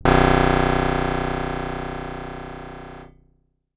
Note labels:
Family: guitar; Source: acoustic; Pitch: B0; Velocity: 100; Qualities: bright, distorted

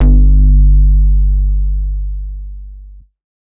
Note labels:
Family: bass; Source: synthesizer; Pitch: G1; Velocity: 100; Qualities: distorted

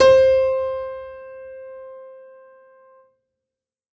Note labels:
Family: keyboard; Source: acoustic; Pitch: C5; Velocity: 127; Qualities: reverb

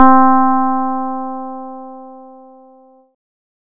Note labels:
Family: bass; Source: synthesizer; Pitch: C4; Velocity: 127; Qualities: bright

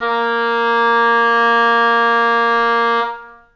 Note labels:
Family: reed; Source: acoustic; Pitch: A#3; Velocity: 75; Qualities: reverb

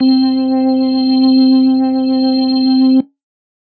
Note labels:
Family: organ; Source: electronic; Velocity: 75; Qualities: dark

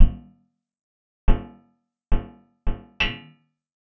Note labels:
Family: guitar; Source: acoustic; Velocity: 75; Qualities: percussive, reverb

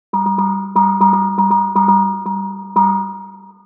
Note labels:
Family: mallet percussion; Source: synthesizer; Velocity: 75; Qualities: long release, multiphonic, percussive, tempo-synced

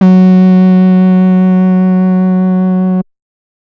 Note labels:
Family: bass; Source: synthesizer; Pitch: F#3; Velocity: 50; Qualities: distorted

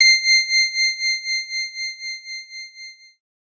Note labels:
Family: keyboard; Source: electronic; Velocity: 25

